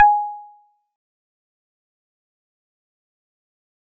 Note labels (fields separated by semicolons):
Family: mallet percussion; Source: acoustic; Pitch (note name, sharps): G#5; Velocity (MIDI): 25; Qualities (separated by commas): fast decay, percussive